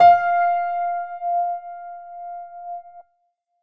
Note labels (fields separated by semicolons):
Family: keyboard; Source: electronic; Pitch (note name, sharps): F5; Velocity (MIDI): 100